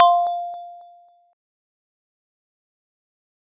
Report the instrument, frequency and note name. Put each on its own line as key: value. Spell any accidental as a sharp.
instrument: acoustic mallet percussion instrument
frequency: 698.5 Hz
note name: F5